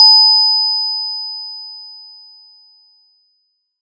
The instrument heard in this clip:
acoustic mallet percussion instrument